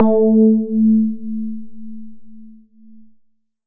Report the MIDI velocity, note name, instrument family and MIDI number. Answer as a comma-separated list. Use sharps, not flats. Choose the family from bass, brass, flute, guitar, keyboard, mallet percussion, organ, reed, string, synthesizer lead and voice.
25, A3, synthesizer lead, 57